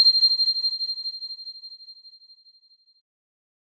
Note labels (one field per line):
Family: keyboard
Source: electronic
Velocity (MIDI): 127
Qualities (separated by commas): bright